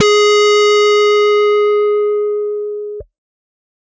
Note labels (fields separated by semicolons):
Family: guitar; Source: electronic; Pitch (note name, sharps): G#4; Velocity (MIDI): 127; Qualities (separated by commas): bright, distorted